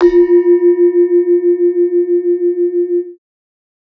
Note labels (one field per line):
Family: mallet percussion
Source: acoustic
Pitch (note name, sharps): F4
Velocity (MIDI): 100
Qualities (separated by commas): multiphonic